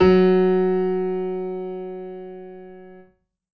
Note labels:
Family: keyboard; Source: acoustic; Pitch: F#3; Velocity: 100; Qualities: reverb

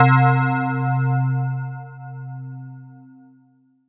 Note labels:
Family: mallet percussion; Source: electronic; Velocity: 100

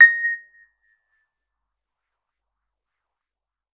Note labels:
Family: keyboard; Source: electronic; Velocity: 75; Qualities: fast decay, non-linear envelope, percussive

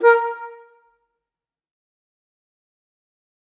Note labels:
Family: flute; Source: acoustic; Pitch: A#4; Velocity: 127; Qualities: fast decay, percussive, reverb

